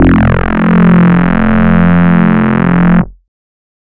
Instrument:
synthesizer bass